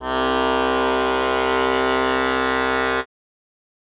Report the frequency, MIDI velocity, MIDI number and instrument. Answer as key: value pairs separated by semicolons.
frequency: 65.41 Hz; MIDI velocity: 127; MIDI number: 36; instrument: acoustic reed instrument